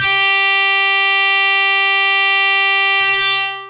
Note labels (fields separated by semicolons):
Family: guitar; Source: electronic; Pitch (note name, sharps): G4; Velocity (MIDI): 50; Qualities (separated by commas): bright, distorted, long release